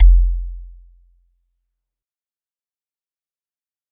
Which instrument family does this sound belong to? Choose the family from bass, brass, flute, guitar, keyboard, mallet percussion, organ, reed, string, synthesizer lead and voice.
mallet percussion